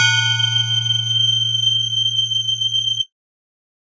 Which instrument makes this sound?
electronic mallet percussion instrument